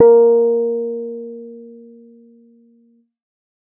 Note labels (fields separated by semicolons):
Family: keyboard; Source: electronic; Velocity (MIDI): 25